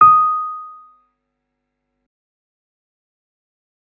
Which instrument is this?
electronic keyboard